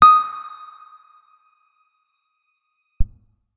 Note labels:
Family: guitar; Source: electronic; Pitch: D#6; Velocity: 25; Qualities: percussive, reverb

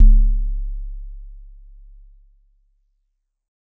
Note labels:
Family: mallet percussion; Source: acoustic; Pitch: C#1; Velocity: 75; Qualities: dark

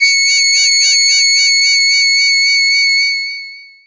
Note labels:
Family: voice; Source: synthesizer; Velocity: 75; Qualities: bright, distorted, long release

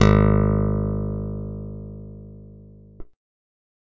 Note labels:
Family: keyboard; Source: electronic; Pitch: G#1; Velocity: 50

